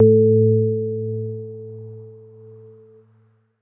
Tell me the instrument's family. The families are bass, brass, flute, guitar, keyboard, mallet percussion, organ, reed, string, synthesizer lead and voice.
keyboard